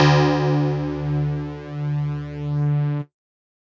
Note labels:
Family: mallet percussion; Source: electronic; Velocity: 25

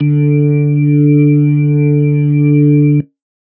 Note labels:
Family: organ; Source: electronic; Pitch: D3; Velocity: 75

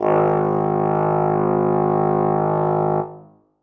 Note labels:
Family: brass; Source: acoustic; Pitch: G#1; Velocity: 75; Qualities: reverb

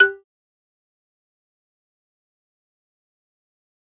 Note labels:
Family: mallet percussion; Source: acoustic; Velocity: 127; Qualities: fast decay, percussive, reverb

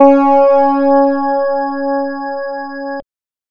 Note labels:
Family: bass; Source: synthesizer; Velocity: 25; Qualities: distorted, multiphonic

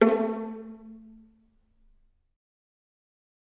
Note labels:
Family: string; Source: acoustic; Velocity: 100; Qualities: dark, fast decay, reverb

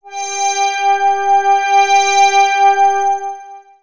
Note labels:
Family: synthesizer lead; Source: synthesizer; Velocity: 100; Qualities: bright, long release, non-linear envelope

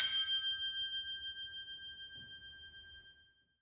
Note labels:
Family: mallet percussion; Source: acoustic; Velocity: 127; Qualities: bright, reverb

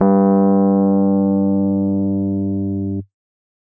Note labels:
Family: keyboard; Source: electronic; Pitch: G2; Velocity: 100

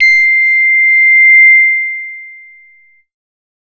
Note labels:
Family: bass; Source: synthesizer; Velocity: 50; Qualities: distorted

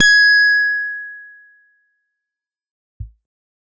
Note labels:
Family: guitar; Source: electronic; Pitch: G#6; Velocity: 100; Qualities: bright, distorted, fast decay

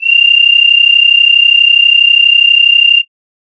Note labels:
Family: flute; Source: synthesizer; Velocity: 50; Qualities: bright

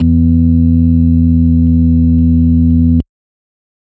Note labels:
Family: organ; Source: electronic; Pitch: E2; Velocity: 75; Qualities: dark

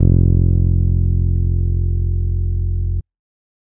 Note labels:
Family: bass; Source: electronic; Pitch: F1; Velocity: 127

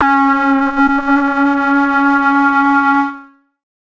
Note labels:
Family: synthesizer lead; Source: synthesizer; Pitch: C#4; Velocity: 127; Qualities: distorted, multiphonic, non-linear envelope

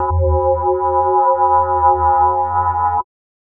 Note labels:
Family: mallet percussion; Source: electronic; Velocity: 75; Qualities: multiphonic, non-linear envelope

